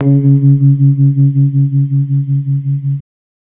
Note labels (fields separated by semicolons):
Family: guitar; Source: electronic; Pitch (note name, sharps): C#3; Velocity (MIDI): 127; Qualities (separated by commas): reverb